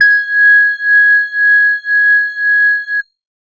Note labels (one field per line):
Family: organ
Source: electronic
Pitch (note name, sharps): G#6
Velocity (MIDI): 50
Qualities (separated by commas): distorted